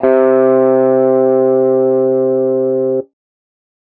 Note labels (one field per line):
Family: guitar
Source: electronic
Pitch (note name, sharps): C3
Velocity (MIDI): 75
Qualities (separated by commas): distorted